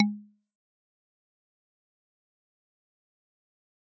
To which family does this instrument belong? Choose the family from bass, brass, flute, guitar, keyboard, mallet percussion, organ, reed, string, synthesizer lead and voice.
mallet percussion